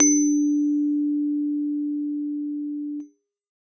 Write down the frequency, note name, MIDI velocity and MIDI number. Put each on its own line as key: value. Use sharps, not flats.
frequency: 293.7 Hz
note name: D4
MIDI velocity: 50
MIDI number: 62